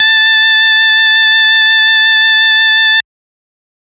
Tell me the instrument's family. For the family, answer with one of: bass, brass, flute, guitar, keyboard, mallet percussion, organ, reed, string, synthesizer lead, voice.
organ